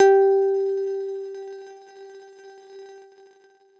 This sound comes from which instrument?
electronic guitar